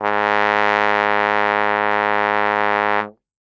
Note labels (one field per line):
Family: brass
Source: acoustic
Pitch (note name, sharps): G#2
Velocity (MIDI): 75